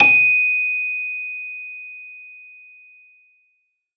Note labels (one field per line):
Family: mallet percussion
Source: acoustic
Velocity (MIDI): 127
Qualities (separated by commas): reverb